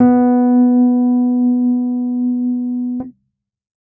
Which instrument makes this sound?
electronic keyboard